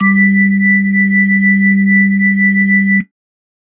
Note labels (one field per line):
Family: organ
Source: electronic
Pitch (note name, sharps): G3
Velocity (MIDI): 25